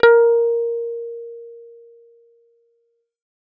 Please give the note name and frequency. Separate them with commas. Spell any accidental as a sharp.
A#4, 466.2 Hz